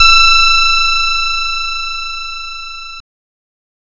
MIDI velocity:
50